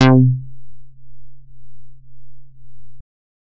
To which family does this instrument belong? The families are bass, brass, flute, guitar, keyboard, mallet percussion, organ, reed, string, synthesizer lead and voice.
bass